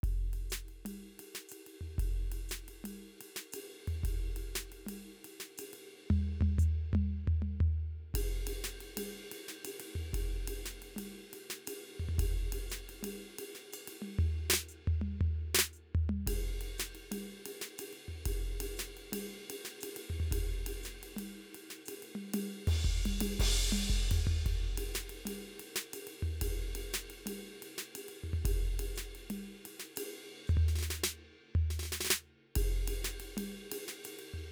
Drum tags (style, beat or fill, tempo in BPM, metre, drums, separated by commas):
Latin, beat, 118 BPM, 4/4, ride, ride bell, hi-hat pedal, snare, mid tom, floor tom, kick